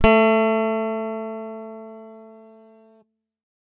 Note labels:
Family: guitar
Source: electronic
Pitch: A3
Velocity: 127

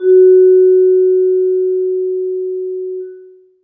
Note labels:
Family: mallet percussion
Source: acoustic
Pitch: F#4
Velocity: 25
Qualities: reverb

